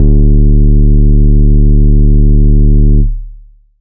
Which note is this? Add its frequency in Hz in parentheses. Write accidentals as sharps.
D1 (36.71 Hz)